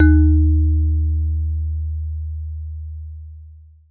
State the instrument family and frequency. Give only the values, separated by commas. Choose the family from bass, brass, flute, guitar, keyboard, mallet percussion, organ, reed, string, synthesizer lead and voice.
mallet percussion, 77.78 Hz